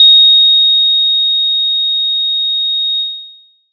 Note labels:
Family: mallet percussion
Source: acoustic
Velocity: 127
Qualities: bright

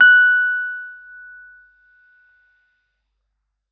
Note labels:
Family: keyboard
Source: electronic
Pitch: F#6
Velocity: 75

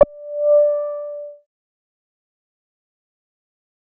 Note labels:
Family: bass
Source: synthesizer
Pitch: D5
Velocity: 25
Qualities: fast decay

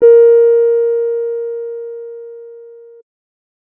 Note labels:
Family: keyboard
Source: electronic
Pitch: A#4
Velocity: 50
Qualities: dark

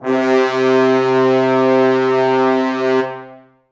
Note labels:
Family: brass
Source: acoustic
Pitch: C3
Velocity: 127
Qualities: bright, reverb

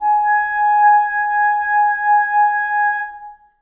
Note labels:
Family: reed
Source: acoustic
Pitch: G#5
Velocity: 25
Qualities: reverb

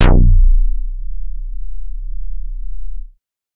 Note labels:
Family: bass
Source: synthesizer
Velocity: 127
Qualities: distorted

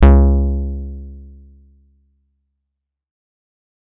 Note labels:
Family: guitar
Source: electronic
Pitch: C#2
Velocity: 50

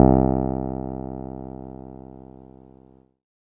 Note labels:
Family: keyboard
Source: electronic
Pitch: C2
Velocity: 100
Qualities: dark

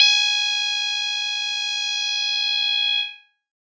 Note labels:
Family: keyboard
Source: electronic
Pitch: G#5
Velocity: 100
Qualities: bright, distorted, multiphonic

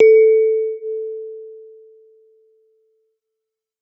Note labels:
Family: mallet percussion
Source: acoustic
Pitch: A4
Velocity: 127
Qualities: non-linear envelope

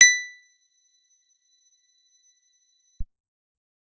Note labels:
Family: guitar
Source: acoustic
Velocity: 75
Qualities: percussive

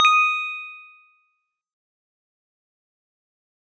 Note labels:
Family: mallet percussion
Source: acoustic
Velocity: 127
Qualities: fast decay, multiphonic

